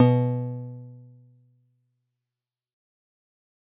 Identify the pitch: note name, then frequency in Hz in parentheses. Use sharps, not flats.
B2 (123.5 Hz)